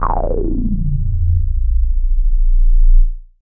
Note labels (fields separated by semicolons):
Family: bass; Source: synthesizer; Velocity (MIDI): 50; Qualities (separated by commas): bright, distorted, non-linear envelope